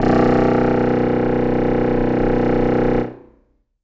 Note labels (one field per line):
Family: reed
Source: acoustic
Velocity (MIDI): 100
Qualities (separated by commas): reverb